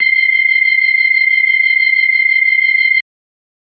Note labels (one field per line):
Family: organ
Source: electronic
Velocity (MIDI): 25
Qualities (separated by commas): bright